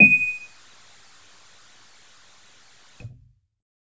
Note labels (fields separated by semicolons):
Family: keyboard; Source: electronic; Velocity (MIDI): 25; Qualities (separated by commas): percussive